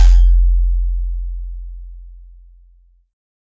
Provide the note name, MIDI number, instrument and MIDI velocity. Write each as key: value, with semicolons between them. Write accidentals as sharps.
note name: F1; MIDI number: 29; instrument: synthesizer keyboard; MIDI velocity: 50